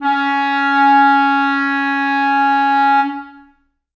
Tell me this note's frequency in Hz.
277.2 Hz